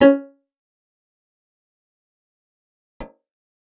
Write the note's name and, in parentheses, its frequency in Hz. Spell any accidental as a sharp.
C#4 (277.2 Hz)